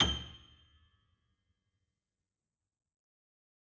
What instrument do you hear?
acoustic keyboard